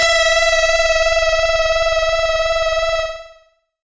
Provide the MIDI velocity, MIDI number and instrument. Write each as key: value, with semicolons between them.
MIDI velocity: 127; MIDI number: 76; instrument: synthesizer bass